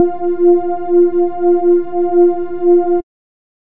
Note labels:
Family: bass; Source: synthesizer; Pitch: F4; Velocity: 127; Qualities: dark

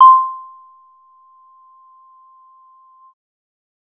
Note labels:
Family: bass; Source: synthesizer; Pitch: C6; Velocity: 50; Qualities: percussive

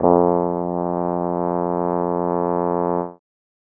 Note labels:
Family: brass; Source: acoustic; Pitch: F2; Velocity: 50

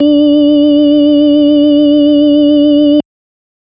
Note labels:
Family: organ; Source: electronic; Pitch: D4; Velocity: 75

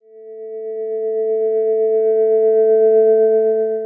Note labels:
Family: guitar; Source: electronic; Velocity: 25; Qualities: dark, long release

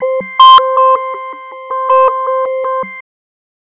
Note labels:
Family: bass; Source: synthesizer; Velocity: 127; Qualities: tempo-synced

